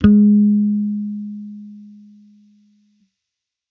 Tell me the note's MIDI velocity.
25